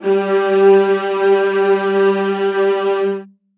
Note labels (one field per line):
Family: string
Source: acoustic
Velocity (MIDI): 100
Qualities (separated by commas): reverb